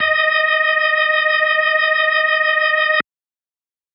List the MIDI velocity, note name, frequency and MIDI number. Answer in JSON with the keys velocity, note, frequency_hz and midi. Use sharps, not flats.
{"velocity": 50, "note": "D#5", "frequency_hz": 622.3, "midi": 75}